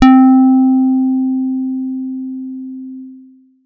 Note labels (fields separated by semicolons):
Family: guitar; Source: electronic; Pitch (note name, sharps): C4; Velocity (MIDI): 25